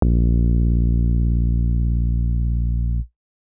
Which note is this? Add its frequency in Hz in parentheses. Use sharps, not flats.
A#1 (58.27 Hz)